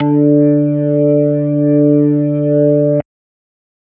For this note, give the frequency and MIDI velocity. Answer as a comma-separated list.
146.8 Hz, 100